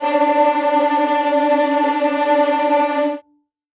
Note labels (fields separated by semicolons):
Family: string; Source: acoustic; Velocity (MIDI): 100; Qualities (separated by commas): bright, non-linear envelope, reverb